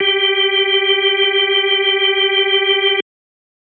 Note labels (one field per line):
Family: organ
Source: electronic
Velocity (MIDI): 75